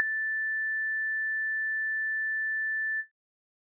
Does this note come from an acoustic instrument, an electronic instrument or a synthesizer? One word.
electronic